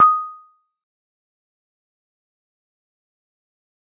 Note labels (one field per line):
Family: mallet percussion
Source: acoustic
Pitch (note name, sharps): D#6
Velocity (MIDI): 100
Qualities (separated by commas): fast decay, percussive